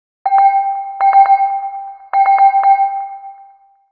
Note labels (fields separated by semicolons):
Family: mallet percussion; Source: synthesizer; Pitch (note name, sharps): G5; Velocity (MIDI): 127; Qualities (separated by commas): long release, multiphonic, percussive, tempo-synced